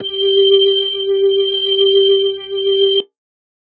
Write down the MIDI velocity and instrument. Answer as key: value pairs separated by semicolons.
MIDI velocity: 100; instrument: electronic organ